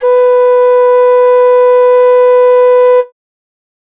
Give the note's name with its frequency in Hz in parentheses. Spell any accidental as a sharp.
B4 (493.9 Hz)